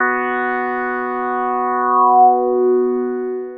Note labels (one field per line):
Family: synthesizer lead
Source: synthesizer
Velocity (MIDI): 127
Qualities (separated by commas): long release